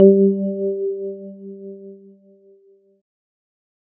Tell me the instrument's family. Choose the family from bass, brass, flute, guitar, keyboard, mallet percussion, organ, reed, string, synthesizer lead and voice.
keyboard